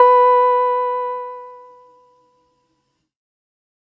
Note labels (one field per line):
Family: keyboard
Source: electronic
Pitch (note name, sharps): B4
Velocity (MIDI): 100